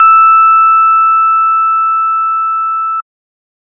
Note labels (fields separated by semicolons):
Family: organ; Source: electronic; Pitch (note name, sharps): E6; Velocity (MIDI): 100